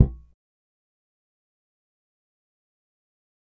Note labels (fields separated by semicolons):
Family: bass; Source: electronic; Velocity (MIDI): 25; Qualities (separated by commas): fast decay, percussive